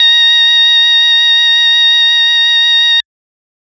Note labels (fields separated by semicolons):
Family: organ; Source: electronic; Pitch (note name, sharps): A#5; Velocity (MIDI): 75; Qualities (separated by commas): bright, distorted